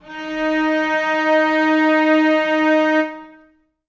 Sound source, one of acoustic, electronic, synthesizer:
acoustic